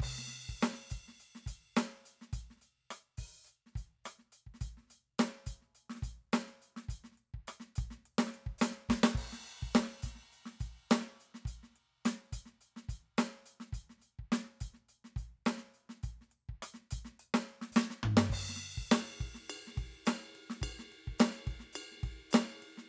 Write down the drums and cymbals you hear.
crash, ride, ride bell, closed hi-hat, open hi-hat, hi-hat pedal, snare, cross-stick, floor tom and kick